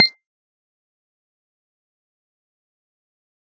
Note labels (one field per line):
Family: guitar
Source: electronic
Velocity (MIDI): 100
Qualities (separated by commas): fast decay, percussive